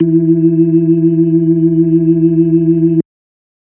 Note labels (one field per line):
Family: organ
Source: electronic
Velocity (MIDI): 50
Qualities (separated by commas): dark